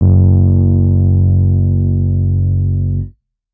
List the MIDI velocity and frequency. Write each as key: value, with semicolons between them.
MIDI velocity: 100; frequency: 46.25 Hz